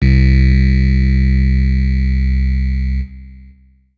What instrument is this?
electronic keyboard